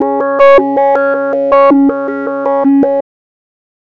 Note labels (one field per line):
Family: bass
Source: synthesizer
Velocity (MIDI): 25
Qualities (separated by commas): tempo-synced